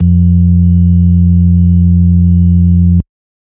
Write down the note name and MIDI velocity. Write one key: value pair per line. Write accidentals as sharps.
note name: F2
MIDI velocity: 100